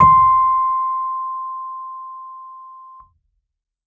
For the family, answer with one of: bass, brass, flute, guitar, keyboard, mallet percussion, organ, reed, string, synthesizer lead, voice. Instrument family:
keyboard